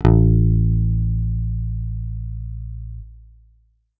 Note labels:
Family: guitar; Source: electronic; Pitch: A1; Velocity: 75

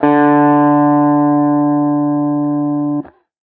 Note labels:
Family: guitar; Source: electronic; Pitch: D3; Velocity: 75; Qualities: distorted

